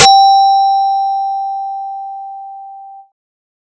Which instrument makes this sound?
synthesizer bass